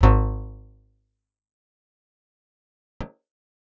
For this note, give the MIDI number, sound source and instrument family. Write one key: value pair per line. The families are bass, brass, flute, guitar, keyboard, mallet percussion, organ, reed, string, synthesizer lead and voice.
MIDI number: 32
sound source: acoustic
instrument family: guitar